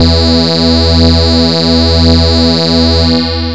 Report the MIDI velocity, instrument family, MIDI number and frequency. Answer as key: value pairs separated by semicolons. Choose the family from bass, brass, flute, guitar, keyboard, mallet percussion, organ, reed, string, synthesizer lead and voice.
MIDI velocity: 127; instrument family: bass; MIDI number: 40; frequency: 82.41 Hz